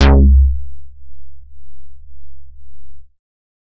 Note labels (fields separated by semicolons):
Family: bass; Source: synthesizer; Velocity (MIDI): 127; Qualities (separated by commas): distorted